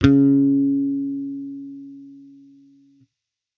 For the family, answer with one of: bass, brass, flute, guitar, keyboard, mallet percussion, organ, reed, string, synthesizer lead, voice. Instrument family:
bass